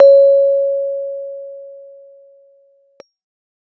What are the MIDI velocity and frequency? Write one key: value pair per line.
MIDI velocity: 25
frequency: 554.4 Hz